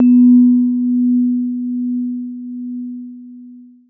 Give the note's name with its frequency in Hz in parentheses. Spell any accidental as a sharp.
B3 (246.9 Hz)